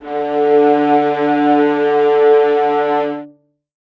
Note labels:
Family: string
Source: acoustic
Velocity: 50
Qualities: reverb

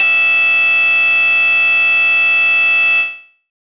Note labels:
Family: bass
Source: synthesizer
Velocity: 50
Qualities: bright, distorted

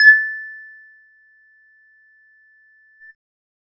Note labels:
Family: bass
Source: synthesizer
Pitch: A6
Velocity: 50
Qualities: percussive

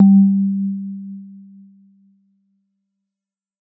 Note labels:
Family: mallet percussion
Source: acoustic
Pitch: G3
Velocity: 50

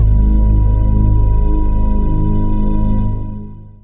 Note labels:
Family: synthesizer lead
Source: synthesizer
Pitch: G#0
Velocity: 75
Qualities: long release

